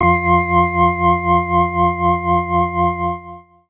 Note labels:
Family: organ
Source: electronic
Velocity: 25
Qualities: distorted

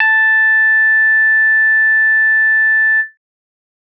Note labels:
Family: bass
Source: synthesizer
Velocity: 25

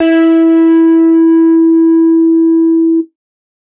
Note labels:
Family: guitar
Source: electronic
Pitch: E4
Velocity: 75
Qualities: distorted

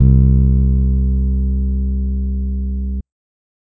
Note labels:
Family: bass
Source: electronic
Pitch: C2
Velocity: 50

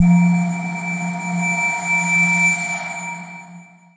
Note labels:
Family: mallet percussion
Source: electronic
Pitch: F3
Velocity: 50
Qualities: long release, non-linear envelope

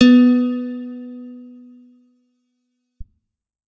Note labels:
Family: guitar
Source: electronic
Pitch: B3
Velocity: 100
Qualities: bright, reverb

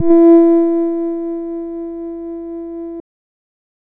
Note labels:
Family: bass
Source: synthesizer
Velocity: 50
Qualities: dark, distorted, non-linear envelope

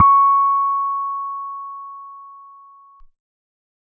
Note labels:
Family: keyboard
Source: electronic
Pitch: C#6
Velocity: 75

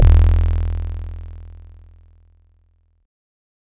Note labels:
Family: bass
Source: synthesizer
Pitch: E1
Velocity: 75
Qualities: bright, distorted

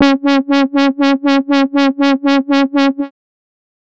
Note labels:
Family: bass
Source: synthesizer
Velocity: 75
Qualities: bright, distorted, tempo-synced

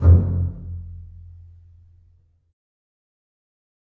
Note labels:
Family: string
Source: acoustic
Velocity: 25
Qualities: fast decay, reverb

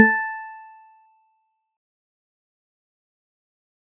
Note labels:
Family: mallet percussion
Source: acoustic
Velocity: 75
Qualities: fast decay, percussive

